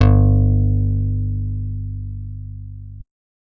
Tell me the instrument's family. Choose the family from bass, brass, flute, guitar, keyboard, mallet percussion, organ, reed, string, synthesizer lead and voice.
guitar